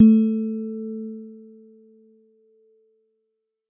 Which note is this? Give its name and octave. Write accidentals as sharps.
A3